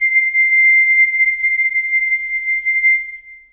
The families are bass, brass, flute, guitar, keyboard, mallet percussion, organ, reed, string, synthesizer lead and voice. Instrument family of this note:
reed